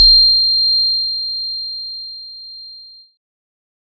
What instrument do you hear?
electronic keyboard